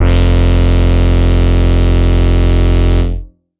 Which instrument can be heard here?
synthesizer bass